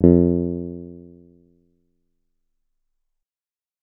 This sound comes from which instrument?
acoustic guitar